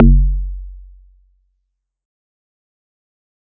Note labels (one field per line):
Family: mallet percussion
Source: acoustic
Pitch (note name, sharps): F#1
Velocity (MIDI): 100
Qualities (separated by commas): fast decay